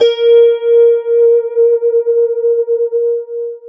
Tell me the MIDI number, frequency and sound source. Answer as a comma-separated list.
70, 466.2 Hz, electronic